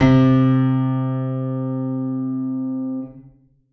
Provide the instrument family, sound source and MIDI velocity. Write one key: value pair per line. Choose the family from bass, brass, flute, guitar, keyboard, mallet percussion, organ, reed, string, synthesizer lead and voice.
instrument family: keyboard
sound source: acoustic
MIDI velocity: 127